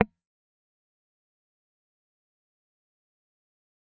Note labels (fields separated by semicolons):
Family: guitar; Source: electronic; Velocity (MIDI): 25; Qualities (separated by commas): fast decay, percussive